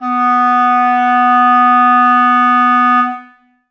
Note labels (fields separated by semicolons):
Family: reed; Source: acoustic; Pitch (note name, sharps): B3; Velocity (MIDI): 75; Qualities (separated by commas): reverb